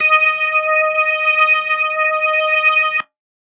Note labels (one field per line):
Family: organ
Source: electronic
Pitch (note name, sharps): D#5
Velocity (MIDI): 75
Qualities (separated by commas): distorted